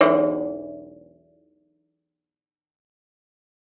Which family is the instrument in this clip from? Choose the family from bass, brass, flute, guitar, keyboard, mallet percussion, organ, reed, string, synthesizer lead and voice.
guitar